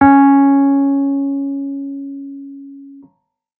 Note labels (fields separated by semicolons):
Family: keyboard; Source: electronic; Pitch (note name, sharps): C#4; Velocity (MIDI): 75